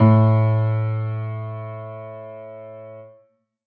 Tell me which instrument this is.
acoustic keyboard